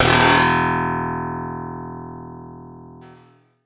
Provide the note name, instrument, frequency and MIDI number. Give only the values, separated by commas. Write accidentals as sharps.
E1, synthesizer guitar, 41.2 Hz, 28